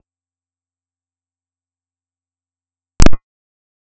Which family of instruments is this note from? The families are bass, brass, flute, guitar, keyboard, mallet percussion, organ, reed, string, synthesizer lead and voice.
bass